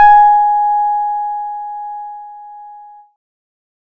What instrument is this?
electronic keyboard